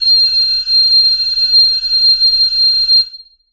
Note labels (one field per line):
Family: flute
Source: acoustic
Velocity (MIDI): 100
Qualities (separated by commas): bright, reverb